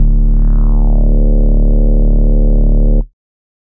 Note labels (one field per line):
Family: bass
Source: synthesizer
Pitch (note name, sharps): D1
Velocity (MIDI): 100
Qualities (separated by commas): dark, distorted